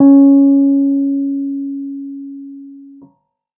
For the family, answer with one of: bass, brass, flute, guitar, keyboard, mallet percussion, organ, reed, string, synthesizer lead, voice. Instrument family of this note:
keyboard